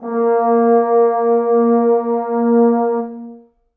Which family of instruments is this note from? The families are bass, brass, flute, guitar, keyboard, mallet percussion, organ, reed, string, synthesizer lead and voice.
brass